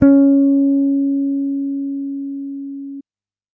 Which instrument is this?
electronic bass